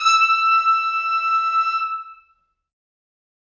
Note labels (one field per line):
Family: brass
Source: acoustic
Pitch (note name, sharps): E6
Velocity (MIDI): 127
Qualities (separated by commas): fast decay, reverb